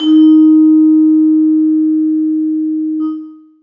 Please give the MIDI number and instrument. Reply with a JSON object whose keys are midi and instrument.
{"midi": 63, "instrument": "acoustic mallet percussion instrument"}